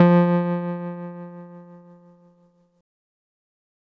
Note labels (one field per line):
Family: keyboard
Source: electronic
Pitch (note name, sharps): F3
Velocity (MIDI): 75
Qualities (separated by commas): distorted